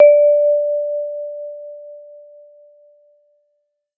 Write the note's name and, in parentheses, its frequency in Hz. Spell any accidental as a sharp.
D5 (587.3 Hz)